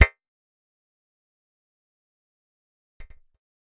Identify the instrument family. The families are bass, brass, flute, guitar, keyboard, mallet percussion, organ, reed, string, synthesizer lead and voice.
bass